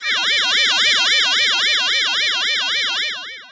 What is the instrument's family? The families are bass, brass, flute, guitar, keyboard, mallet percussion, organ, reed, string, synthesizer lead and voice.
voice